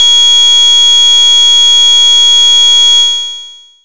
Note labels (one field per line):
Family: bass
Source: synthesizer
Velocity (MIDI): 25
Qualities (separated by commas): bright, distorted, long release